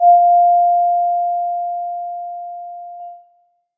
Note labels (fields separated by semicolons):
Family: mallet percussion; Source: acoustic; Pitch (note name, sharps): F5; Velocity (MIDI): 25; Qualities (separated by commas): reverb